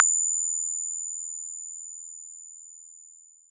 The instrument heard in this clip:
electronic mallet percussion instrument